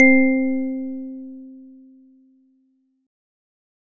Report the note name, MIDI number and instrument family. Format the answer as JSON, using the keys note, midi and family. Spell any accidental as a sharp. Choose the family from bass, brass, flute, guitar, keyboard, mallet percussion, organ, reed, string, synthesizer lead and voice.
{"note": "C4", "midi": 60, "family": "organ"}